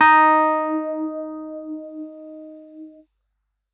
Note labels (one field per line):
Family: keyboard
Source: electronic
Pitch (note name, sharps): D#4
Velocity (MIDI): 100